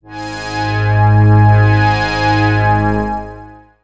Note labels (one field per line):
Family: synthesizer lead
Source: synthesizer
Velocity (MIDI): 100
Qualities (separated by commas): bright, long release, non-linear envelope